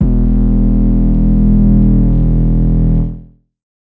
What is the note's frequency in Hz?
41.2 Hz